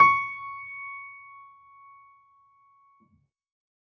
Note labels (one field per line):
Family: keyboard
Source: acoustic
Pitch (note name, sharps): C#6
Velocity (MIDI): 75